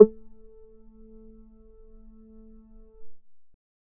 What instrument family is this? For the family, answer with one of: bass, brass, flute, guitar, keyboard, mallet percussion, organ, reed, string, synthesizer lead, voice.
bass